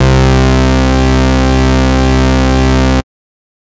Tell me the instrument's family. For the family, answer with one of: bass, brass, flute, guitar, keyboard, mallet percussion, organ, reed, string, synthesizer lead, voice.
bass